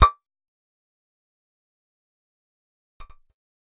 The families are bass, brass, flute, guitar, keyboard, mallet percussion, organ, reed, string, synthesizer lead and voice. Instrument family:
bass